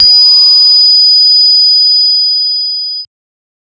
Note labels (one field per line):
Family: bass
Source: synthesizer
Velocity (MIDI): 100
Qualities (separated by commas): bright, distorted, multiphonic